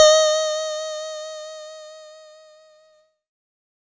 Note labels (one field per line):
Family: keyboard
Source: electronic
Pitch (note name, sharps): D#5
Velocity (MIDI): 25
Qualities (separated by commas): bright